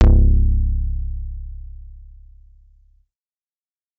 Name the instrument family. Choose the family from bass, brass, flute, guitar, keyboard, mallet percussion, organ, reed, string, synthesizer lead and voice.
bass